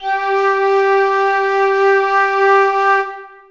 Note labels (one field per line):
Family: flute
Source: acoustic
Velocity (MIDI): 100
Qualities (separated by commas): long release, reverb